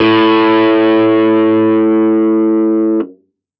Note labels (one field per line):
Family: keyboard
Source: electronic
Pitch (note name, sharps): A2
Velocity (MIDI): 127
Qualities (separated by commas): distorted